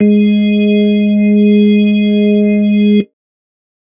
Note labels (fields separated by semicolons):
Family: organ; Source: electronic; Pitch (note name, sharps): G#3; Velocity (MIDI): 75; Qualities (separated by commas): dark